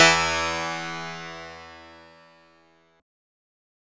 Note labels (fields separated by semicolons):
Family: synthesizer lead; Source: synthesizer; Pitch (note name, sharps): E2; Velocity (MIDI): 100; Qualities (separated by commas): bright, distorted